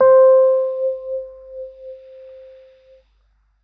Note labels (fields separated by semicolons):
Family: keyboard; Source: electronic; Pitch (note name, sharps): C5; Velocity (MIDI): 50